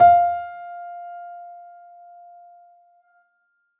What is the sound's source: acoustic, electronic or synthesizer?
acoustic